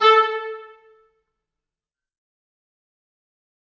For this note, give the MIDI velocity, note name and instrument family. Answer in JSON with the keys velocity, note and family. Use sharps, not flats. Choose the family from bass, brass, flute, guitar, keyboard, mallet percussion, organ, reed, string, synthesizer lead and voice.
{"velocity": 127, "note": "A4", "family": "reed"}